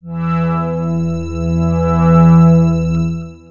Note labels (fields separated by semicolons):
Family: synthesizer lead; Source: synthesizer; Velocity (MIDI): 50; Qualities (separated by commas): bright, long release, non-linear envelope